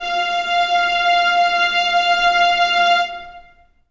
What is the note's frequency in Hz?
698.5 Hz